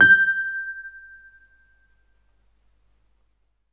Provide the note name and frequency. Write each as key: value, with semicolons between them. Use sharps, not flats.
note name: G6; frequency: 1568 Hz